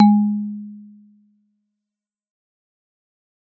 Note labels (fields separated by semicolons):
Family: mallet percussion; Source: acoustic; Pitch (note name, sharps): G#3; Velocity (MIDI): 127; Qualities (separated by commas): dark, fast decay